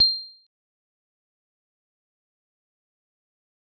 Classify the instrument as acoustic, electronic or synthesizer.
acoustic